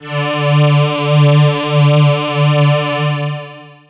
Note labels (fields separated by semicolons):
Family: voice; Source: synthesizer; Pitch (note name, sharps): D3; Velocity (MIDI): 25; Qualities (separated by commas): distorted, long release